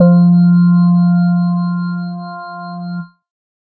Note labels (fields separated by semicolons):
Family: organ; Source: electronic; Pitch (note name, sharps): F3; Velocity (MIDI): 75; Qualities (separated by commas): dark